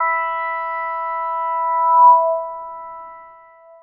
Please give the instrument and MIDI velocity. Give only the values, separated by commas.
synthesizer lead, 100